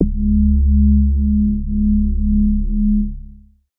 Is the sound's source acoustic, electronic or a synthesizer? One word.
synthesizer